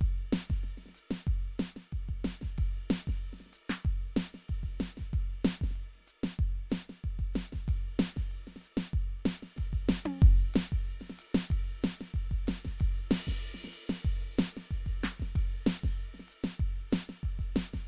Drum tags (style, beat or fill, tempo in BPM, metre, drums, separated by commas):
Afrobeat, beat, 94 BPM, 4/4, crash, ride, hi-hat pedal, snare, high tom, kick